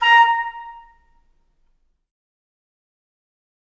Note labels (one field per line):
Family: flute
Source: acoustic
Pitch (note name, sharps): A#5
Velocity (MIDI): 75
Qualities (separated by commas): fast decay, reverb